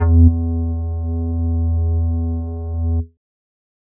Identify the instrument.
synthesizer flute